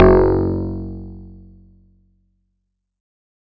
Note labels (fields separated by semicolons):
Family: guitar; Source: acoustic; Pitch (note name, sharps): F#1; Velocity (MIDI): 100; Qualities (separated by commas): distorted